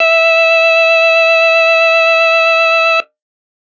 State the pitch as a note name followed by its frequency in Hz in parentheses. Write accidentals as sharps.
E5 (659.3 Hz)